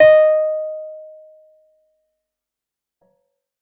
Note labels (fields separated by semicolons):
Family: keyboard; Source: electronic; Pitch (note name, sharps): D#5; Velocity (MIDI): 127; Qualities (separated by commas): fast decay